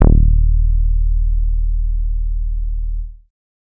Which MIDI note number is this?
27